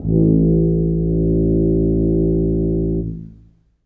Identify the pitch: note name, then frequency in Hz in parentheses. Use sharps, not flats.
A1 (55 Hz)